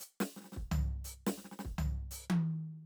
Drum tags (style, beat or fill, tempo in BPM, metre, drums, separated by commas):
New Orleans funk, fill, 84 BPM, 4/4, hi-hat pedal, snare, high tom, floor tom, kick